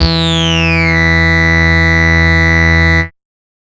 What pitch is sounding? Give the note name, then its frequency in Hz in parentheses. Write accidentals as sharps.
E2 (82.41 Hz)